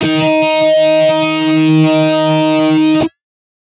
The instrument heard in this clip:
electronic guitar